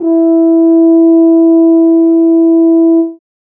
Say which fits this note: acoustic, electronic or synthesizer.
acoustic